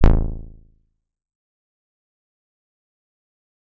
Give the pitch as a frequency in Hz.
27.5 Hz